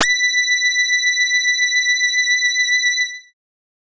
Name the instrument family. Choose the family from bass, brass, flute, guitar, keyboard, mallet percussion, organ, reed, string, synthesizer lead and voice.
bass